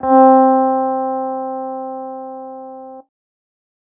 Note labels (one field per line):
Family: guitar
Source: electronic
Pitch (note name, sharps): C4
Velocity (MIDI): 50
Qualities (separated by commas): non-linear envelope